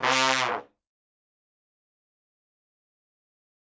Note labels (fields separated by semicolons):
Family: brass; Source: acoustic; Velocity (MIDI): 127; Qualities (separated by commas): fast decay, reverb